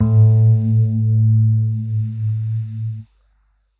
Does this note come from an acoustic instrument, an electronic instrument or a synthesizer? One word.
electronic